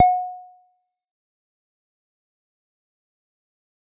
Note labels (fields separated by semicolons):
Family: bass; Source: synthesizer; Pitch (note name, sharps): F#5; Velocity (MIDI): 75; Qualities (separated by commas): fast decay, percussive